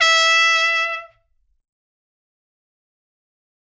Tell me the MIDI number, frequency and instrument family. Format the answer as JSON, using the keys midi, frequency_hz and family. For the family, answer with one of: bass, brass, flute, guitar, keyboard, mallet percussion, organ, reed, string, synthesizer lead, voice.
{"midi": 76, "frequency_hz": 659.3, "family": "brass"}